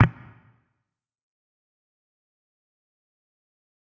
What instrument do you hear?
electronic guitar